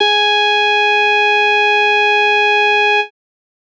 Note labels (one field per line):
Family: bass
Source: synthesizer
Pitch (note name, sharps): G#4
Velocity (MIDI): 25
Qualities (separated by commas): bright, distorted